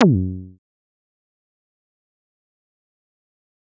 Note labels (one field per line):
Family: bass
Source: synthesizer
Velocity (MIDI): 75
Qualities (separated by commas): fast decay, percussive